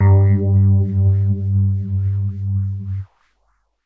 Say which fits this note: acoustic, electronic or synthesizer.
electronic